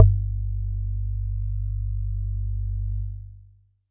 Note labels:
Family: mallet percussion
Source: acoustic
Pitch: G1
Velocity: 25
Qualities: dark

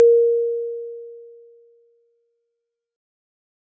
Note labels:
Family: mallet percussion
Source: acoustic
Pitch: A#4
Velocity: 100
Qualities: bright, fast decay

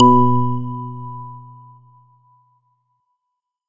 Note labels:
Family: organ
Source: electronic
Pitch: B2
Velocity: 100

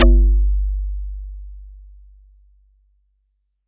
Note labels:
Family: mallet percussion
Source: acoustic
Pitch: G1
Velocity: 75

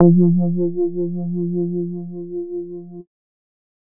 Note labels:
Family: bass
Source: synthesizer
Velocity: 50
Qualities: dark, distorted

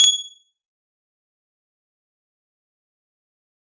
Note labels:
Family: guitar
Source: electronic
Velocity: 100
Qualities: bright, fast decay, percussive

